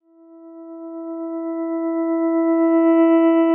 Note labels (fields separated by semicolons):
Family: guitar; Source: electronic; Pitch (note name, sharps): E4; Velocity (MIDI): 75; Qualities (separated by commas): dark, long release